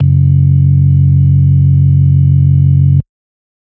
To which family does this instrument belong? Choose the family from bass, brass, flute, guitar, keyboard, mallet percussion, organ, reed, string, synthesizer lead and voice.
organ